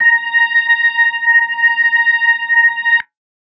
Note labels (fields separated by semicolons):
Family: organ; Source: electronic; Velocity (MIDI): 25; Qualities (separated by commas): distorted